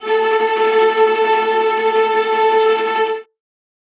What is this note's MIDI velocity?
100